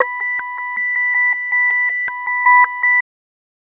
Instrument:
synthesizer bass